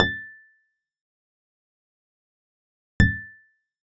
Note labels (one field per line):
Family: guitar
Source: acoustic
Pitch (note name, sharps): A6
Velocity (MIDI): 50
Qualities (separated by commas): percussive